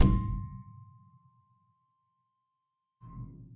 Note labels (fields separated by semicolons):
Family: keyboard; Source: acoustic; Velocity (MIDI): 25; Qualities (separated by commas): percussive, reverb